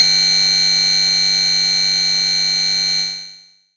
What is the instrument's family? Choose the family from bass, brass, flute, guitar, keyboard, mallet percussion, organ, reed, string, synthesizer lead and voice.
bass